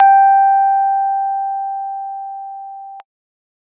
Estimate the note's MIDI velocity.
50